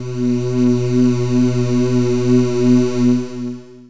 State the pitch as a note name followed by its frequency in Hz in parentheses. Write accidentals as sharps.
B2 (123.5 Hz)